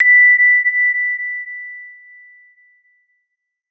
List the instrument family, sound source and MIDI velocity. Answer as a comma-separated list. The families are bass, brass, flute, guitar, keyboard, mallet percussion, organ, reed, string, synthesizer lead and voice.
mallet percussion, acoustic, 127